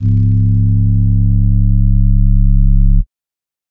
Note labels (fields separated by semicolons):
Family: flute; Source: synthesizer; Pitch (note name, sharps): C#1; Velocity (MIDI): 127; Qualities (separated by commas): dark